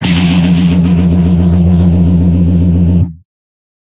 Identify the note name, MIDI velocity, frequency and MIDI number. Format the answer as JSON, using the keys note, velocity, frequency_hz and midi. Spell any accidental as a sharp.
{"note": "F2", "velocity": 75, "frequency_hz": 87.31, "midi": 41}